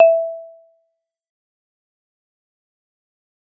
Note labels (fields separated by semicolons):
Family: mallet percussion; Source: acoustic; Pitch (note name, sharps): E5; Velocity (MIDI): 50; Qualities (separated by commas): fast decay, percussive